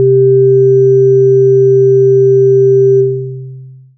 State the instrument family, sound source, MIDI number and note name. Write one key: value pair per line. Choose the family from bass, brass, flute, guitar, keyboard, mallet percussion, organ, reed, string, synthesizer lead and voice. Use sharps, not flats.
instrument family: synthesizer lead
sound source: synthesizer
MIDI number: 48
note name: C3